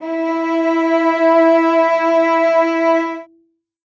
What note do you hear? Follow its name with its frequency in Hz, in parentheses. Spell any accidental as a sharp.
E4 (329.6 Hz)